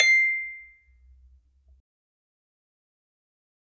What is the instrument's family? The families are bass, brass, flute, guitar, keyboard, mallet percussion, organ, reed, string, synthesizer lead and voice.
mallet percussion